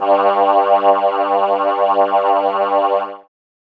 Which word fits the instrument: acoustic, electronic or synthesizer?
synthesizer